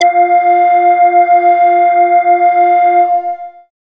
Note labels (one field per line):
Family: bass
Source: synthesizer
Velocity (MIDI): 75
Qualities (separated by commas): distorted, long release, multiphonic